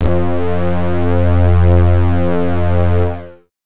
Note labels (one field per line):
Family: bass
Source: synthesizer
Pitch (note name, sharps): F2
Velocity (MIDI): 25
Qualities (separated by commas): distorted